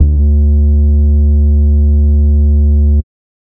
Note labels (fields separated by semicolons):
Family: bass; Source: synthesizer; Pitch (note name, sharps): D2; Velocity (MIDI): 100; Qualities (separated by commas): dark, distorted, tempo-synced